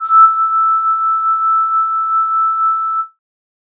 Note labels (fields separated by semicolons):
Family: flute; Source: synthesizer; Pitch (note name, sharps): E6; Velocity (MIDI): 75; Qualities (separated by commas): distorted